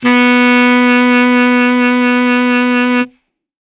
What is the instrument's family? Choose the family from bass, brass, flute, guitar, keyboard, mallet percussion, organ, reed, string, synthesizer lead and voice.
reed